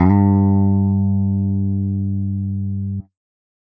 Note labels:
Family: guitar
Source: electronic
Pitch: G2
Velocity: 127

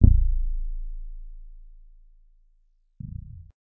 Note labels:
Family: guitar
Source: electronic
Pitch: A0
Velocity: 25

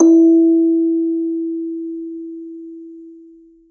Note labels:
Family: mallet percussion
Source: acoustic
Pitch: E4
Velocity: 50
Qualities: long release, reverb

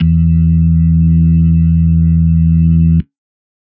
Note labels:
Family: organ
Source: electronic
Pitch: E2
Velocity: 25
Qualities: dark

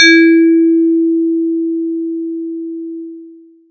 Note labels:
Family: mallet percussion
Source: electronic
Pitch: E4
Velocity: 75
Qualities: long release, multiphonic

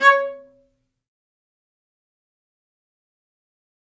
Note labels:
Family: string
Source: acoustic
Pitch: C#5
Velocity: 50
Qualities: fast decay, percussive, reverb

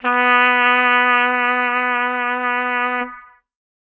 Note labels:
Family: brass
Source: acoustic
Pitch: B3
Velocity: 25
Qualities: distorted

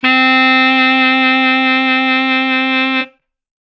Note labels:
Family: reed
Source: acoustic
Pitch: C4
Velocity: 127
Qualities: bright

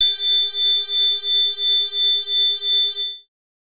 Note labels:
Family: bass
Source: synthesizer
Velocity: 25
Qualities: bright, distorted

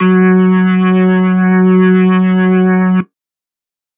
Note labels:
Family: organ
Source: electronic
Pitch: F#3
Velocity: 50

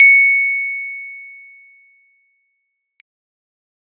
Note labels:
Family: keyboard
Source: electronic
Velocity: 50

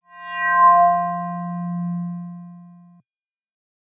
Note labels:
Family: mallet percussion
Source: electronic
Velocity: 127

